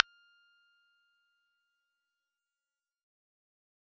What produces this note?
synthesizer bass